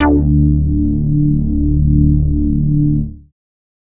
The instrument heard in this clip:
synthesizer bass